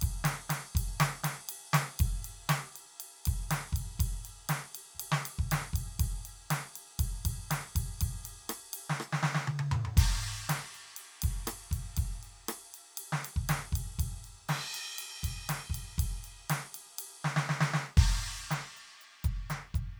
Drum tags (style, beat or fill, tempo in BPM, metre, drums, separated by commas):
rock, beat, 120 BPM, 4/4, crash, ride, closed hi-hat, snare, cross-stick, high tom, mid tom, kick